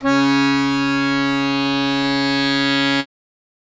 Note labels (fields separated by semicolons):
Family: reed; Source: acoustic; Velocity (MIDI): 50